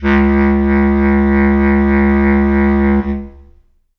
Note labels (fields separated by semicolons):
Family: reed; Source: acoustic; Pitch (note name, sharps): C#2; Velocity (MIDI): 50; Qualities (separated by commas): long release, reverb